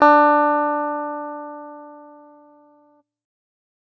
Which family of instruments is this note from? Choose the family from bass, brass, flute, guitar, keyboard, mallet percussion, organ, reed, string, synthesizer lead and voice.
guitar